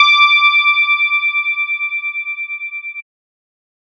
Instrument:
synthesizer bass